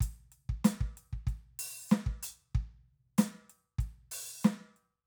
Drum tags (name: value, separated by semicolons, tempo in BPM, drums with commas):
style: funk; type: beat; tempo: 95 BPM; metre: 4/4; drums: closed hi-hat, open hi-hat, hi-hat pedal, snare, kick